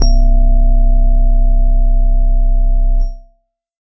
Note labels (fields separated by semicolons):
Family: keyboard; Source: electronic; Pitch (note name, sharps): C1; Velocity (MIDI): 100